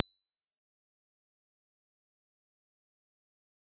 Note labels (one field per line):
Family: mallet percussion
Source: acoustic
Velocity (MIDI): 100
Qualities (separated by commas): bright, fast decay, percussive